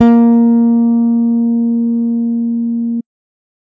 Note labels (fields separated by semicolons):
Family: bass; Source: electronic; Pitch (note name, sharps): A#3; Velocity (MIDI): 100